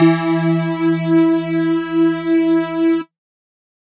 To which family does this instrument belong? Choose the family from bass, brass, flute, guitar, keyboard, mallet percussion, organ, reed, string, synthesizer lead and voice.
mallet percussion